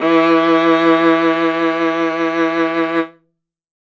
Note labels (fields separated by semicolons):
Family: string; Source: acoustic; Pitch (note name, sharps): E3; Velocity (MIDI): 127; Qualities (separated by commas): reverb